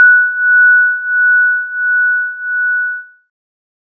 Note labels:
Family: synthesizer lead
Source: synthesizer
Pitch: F#6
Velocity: 127

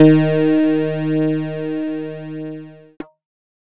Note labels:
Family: keyboard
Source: electronic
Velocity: 100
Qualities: distorted

